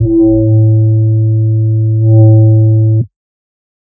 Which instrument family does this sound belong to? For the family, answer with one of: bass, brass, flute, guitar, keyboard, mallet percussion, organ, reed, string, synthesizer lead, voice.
bass